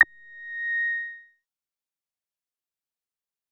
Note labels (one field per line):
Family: bass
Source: synthesizer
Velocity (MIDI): 25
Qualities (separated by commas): distorted, fast decay